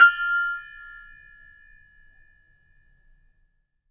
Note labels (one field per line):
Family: mallet percussion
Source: acoustic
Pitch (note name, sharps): F6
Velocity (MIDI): 50